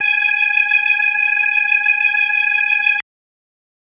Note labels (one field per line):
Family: organ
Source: electronic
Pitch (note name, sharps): G#5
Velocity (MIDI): 50